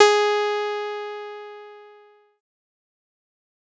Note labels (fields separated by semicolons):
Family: bass; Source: synthesizer; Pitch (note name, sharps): G#4; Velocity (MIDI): 75; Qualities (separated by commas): distorted, fast decay